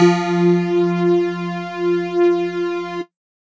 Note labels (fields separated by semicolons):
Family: mallet percussion; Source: electronic; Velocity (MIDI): 75